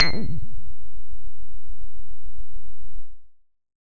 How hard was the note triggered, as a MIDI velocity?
25